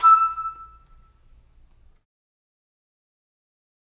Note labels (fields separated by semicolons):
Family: flute; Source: acoustic; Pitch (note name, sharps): E6; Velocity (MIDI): 25; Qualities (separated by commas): fast decay, reverb